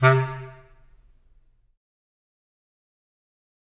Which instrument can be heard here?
acoustic reed instrument